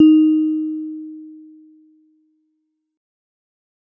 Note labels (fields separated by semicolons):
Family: mallet percussion; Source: acoustic; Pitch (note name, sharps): D#4; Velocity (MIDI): 50